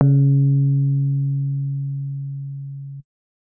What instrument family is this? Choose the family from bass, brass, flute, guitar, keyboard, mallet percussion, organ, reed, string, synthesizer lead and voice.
keyboard